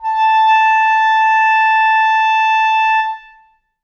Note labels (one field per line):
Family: reed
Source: acoustic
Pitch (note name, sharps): A5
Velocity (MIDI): 75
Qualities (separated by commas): reverb